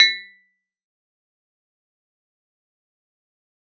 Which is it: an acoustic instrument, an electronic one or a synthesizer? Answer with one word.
electronic